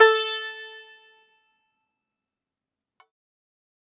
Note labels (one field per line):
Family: guitar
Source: acoustic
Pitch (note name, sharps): A4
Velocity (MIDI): 100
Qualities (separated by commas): bright, fast decay, multiphonic, reverb